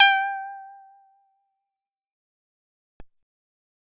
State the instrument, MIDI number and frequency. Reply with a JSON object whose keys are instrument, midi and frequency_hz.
{"instrument": "synthesizer bass", "midi": 79, "frequency_hz": 784}